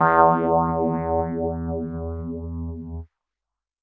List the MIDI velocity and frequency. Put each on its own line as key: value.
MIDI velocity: 100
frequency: 82.41 Hz